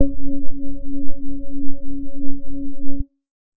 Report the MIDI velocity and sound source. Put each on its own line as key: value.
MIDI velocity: 25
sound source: electronic